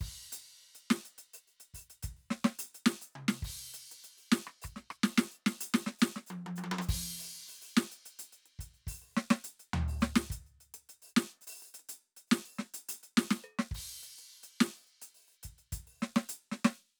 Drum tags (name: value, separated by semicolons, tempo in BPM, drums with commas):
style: rock; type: beat; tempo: 140 BPM; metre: 4/4; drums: crash, closed hi-hat, open hi-hat, hi-hat pedal, percussion, snare, cross-stick, high tom, mid tom, floor tom, kick